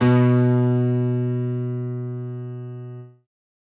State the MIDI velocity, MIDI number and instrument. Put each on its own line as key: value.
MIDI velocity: 127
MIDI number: 47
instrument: acoustic keyboard